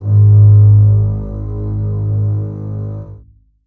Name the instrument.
acoustic string instrument